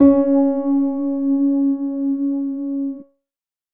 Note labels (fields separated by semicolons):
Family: keyboard; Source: electronic; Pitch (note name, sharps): C#4; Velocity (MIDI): 50; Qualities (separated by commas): reverb